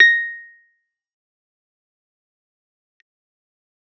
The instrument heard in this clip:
electronic keyboard